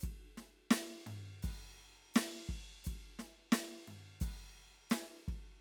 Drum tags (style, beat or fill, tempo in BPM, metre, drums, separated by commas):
rock, beat, 86 BPM, 4/4, crash, ride, hi-hat pedal, snare, floor tom, kick